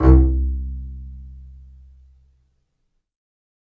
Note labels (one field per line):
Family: string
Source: acoustic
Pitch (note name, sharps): C2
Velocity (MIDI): 100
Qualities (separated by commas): reverb